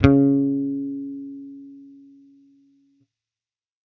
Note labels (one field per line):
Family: bass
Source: electronic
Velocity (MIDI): 100